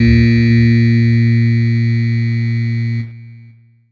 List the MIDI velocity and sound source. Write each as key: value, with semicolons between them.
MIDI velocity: 50; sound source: electronic